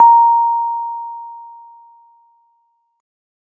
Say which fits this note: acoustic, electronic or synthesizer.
electronic